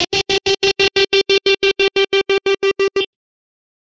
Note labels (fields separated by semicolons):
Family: guitar; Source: electronic; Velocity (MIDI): 127; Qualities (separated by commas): bright, distorted, tempo-synced